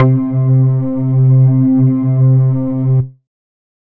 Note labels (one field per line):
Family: bass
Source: synthesizer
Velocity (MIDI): 75